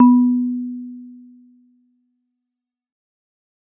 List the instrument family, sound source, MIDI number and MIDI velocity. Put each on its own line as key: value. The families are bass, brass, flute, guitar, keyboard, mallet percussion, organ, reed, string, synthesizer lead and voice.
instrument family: mallet percussion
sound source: acoustic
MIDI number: 59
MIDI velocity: 127